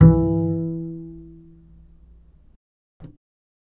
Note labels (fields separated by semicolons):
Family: bass; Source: electronic; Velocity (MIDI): 75; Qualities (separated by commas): fast decay, reverb